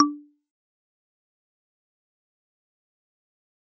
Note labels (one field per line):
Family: mallet percussion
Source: acoustic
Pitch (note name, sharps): D4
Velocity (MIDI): 25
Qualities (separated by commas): fast decay, percussive